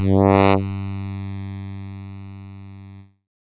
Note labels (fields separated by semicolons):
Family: keyboard; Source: synthesizer; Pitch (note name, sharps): G2; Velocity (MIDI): 75; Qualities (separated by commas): bright, distorted